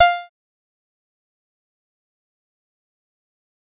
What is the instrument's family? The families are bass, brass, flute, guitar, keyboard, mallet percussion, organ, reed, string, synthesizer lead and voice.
bass